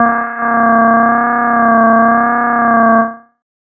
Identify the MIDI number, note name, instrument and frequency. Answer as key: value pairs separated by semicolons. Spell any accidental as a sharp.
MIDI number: 58; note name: A#3; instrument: synthesizer bass; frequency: 233.1 Hz